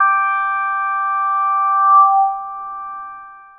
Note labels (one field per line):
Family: synthesizer lead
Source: synthesizer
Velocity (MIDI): 50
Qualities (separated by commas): long release